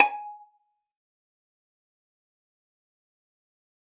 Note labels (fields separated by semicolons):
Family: string; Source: acoustic; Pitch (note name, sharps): G#5; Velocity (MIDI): 75; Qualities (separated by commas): fast decay, percussive, reverb